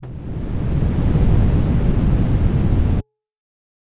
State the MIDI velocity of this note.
25